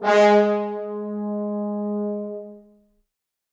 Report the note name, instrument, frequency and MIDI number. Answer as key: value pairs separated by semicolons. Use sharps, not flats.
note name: G#3; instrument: acoustic brass instrument; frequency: 207.7 Hz; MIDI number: 56